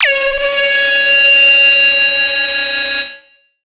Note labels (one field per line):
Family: synthesizer lead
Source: synthesizer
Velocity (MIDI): 50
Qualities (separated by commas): distorted, multiphonic, non-linear envelope